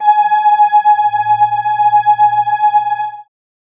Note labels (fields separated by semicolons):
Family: keyboard; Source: synthesizer; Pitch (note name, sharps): G#5; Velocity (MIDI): 50